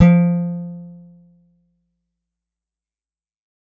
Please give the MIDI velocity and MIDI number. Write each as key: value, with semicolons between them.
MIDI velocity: 75; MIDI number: 53